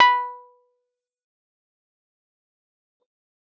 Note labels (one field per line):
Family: keyboard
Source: electronic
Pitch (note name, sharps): B5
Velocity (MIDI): 127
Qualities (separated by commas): fast decay, percussive